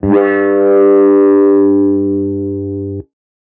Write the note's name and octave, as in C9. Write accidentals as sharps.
G2